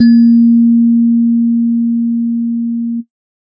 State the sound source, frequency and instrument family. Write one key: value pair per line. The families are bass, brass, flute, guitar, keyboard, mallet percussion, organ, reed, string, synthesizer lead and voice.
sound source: electronic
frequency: 233.1 Hz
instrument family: keyboard